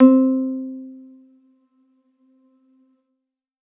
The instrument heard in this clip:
electronic keyboard